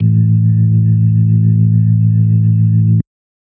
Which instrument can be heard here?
electronic organ